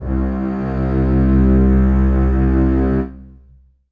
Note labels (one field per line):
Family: string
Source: acoustic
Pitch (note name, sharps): C2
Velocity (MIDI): 75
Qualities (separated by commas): long release, reverb